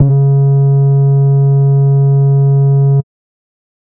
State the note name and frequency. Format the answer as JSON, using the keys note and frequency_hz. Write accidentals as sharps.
{"note": "C#3", "frequency_hz": 138.6}